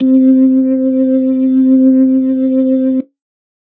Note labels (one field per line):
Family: organ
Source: electronic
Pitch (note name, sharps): C4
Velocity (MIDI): 127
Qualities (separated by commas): dark